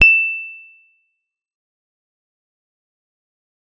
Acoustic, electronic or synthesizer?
electronic